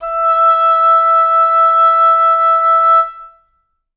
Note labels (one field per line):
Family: reed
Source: acoustic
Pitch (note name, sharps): E5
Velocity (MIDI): 75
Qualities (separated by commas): reverb